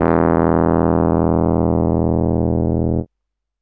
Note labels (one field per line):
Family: keyboard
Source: electronic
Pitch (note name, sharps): E1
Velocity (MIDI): 127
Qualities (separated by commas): distorted